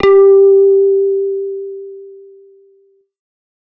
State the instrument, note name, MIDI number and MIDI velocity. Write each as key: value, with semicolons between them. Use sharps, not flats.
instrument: synthesizer bass; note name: G4; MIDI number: 67; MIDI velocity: 50